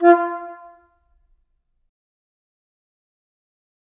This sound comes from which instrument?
acoustic flute